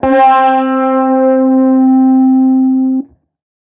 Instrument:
electronic guitar